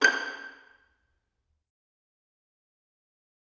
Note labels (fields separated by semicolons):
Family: string; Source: acoustic; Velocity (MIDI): 75; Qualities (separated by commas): fast decay, percussive, reverb